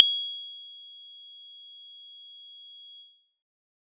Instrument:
synthesizer guitar